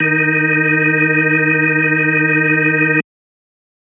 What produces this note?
electronic organ